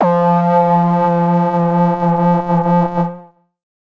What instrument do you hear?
synthesizer lead